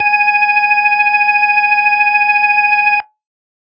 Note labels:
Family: organ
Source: electronic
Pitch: G#5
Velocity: 50

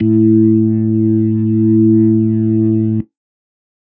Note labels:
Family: organ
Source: electronic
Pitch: A2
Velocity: 100

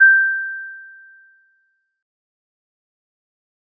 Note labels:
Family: mallet percussion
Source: acoustic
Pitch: G6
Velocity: 25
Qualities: fast decay

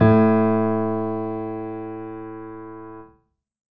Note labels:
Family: keyboard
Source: acoustic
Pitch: A2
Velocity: 75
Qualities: reverb

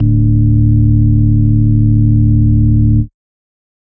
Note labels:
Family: organ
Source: electronic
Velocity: 127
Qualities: dark

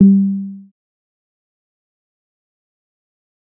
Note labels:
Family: bass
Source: synthesizer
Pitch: G3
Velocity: 75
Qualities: dark, fast decay, percussive

